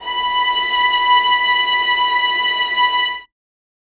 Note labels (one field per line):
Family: string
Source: acoustic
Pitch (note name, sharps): B5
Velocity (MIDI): 50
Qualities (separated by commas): reverb